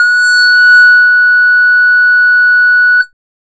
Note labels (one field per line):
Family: bass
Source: synthesizer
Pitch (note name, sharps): F#6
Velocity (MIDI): 127